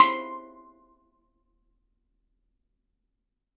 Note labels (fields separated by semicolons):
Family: mallet percussion; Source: acoustic; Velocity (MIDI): 127; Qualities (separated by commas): percussive, reverb